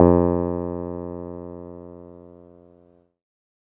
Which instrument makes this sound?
electronic keyboard